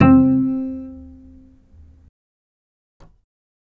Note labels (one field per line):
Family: bass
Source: electronic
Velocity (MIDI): 50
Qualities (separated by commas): fast decay, reverb